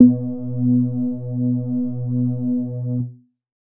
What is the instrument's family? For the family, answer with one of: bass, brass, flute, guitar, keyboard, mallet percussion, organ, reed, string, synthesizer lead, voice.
keyboard